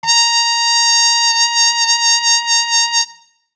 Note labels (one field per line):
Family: brass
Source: acoustic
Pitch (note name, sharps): A#5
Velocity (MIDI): 127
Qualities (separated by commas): bright